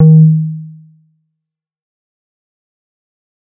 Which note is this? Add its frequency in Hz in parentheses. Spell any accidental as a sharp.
D#3 (155.6 Hz)